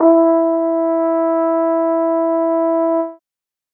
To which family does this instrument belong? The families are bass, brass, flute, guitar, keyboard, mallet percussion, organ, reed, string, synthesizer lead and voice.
brass